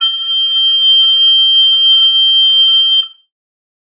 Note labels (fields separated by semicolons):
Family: flute; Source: acoustic; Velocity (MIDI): 50